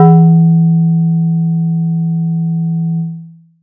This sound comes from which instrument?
acoustic mallet percussion instrument